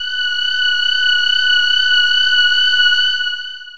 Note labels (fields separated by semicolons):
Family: voice; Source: synthesizer; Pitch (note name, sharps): F#6; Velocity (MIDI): 100; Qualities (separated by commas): distorted, long release